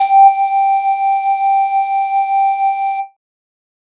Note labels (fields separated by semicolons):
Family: flute; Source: synthesizer; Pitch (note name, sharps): G5; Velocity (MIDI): 100; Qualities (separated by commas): distorted